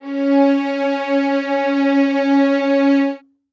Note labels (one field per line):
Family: string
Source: acoustic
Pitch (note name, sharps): C#4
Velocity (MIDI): 100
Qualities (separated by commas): reverb